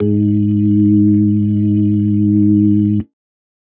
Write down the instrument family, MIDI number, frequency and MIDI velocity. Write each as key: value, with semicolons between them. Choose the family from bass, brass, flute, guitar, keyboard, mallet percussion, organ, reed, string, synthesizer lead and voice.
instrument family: organ; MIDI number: 44; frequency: 103.8 Hz; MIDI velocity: 75